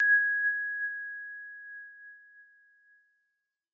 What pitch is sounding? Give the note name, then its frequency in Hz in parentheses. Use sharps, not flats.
G#6 (1661 Hz)